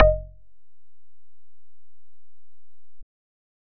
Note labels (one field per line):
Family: bass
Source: synthesizer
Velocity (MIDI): 50